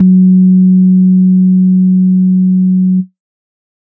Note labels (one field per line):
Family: organ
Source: electronic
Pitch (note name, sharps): F#3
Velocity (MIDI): 25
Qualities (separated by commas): dark